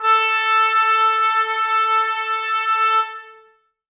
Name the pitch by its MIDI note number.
69